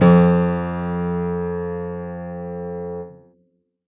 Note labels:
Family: keyboard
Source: acoustic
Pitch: F2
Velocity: 100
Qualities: reverb

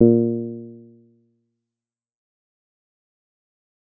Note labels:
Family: bass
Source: synthesizer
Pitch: A#2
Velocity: 100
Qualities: dark, fast decay

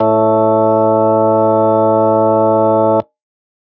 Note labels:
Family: organ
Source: electronic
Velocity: 100

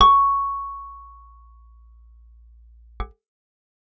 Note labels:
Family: guitar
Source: acoustic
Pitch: C#6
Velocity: 75

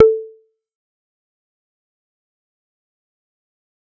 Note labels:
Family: bass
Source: synthesizer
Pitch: A4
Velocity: 127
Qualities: fast decay, percussive

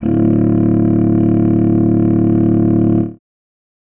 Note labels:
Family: reed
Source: acoustic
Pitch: D1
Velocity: 25

